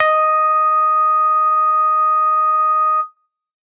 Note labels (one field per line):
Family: bass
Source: synthesizer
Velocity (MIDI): 50